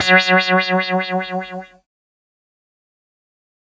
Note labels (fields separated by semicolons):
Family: keyboard; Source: synthesizer; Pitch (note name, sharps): F#3; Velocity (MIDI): 50; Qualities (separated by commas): distorted, fast decay